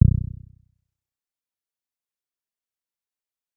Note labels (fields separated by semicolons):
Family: bass; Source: synthesizer; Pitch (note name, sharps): B0; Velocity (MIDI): 75; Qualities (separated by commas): dark, fast decay, percussive